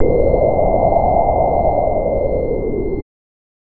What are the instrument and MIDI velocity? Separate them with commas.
synthesizer bass, 50